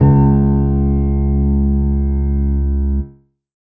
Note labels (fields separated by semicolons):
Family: keyboard; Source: electronic; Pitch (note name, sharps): C#2; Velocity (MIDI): 25; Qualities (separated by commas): reverb